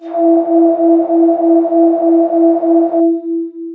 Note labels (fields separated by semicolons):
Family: voice; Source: synthesizer; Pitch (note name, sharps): E4; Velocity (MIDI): 75; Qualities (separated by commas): distorted, long release